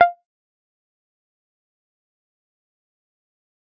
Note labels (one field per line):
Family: guitar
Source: electronic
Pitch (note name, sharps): F5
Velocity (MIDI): 127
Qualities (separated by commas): fast decay, percussive